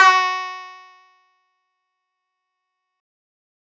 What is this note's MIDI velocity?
100